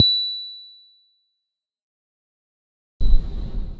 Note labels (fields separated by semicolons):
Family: keyboard; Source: electronic; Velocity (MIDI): 25; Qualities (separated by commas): fast decay